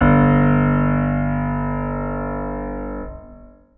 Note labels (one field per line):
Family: organ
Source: electronic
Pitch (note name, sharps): G1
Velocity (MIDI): 75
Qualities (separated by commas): long release, reverb